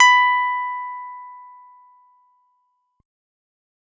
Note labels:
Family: guitar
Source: electronic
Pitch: B5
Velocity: 75

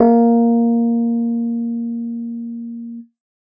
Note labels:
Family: keyboard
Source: electronic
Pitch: A#3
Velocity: 75

